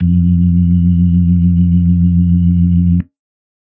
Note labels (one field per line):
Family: organ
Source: electronic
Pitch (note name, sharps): F2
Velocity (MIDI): 50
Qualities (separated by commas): dark, reverb